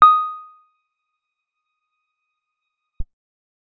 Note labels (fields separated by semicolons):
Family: guitar; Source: acoustic; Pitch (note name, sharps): D#6; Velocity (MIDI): 25; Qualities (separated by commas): percussive